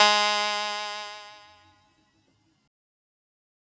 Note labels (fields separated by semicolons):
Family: keyboard; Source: synthesizer; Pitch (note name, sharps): G#3; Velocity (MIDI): 75